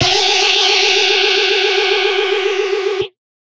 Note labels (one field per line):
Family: guitar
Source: electronic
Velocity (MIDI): 127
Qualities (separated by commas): bright, distorted